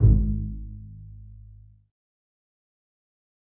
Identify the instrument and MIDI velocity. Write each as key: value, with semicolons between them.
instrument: acoustic string instrument; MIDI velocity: 75